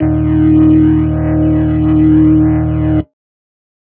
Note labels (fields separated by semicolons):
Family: keyboard; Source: electronic; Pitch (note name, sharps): D#1; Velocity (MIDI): 25; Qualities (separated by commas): distorted